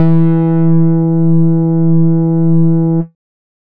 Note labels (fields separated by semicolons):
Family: bass; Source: synthesizer; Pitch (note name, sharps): E3; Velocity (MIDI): 50; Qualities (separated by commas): distorted, multiphonic, tempo-synced